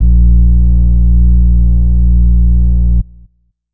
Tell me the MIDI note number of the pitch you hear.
34